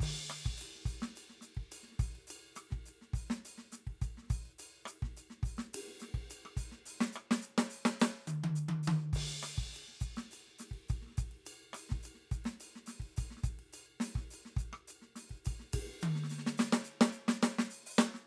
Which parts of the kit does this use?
ride, ride bell, open hi-hat, hi-hat pedal, snare, cross-stick, high tom and kick